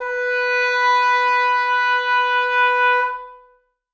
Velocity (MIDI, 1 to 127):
127